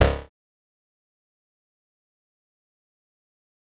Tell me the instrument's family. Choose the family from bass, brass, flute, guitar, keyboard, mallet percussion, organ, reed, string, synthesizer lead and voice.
bass